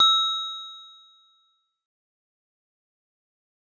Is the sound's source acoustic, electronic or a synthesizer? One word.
acoustic